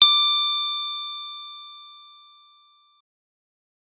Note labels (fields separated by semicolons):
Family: keyboard; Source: electronic; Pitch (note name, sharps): D6; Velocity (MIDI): 50; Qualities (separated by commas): bright